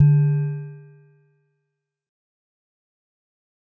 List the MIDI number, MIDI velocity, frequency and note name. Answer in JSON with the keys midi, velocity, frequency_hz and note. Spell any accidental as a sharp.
{"midi": 50, "velocity": 50, "frequency_hz": 146.8, "note": "D3"}